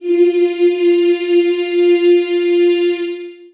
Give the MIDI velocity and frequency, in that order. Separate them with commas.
127, 349.2 Hz